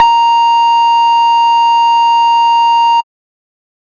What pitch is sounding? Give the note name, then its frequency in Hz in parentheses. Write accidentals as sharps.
A#5 (932.3 Hz)